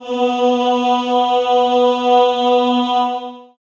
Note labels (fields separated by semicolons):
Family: voice; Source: acoustic; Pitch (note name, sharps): B3; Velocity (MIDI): 75; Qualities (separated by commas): long release, reverb